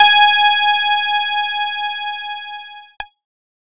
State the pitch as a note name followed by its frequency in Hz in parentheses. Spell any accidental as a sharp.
G#5 (830.6 Hz)